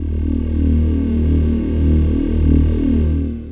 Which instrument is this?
synthesizer voice